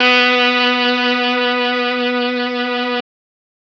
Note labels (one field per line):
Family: reed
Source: electronic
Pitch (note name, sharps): B3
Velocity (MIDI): 127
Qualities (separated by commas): bright, reverb